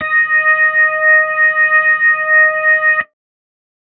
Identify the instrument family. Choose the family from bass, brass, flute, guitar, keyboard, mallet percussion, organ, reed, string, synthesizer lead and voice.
organ